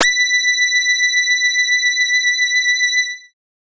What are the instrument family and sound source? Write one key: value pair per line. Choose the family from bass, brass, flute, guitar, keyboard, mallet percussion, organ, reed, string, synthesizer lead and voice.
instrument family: bass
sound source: synthesizer